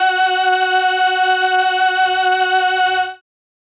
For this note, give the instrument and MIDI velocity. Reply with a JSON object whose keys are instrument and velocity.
{"instrument": "synthesizer keyboard", "velocity": 25}